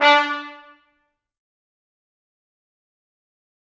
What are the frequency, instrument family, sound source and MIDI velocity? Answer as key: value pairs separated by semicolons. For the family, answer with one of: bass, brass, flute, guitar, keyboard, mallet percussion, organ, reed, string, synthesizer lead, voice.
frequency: 293.7 Hz; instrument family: brass; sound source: acoustic; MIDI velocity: 127